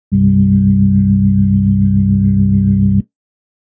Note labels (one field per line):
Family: organ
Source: electronic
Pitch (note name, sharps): C1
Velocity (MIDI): 25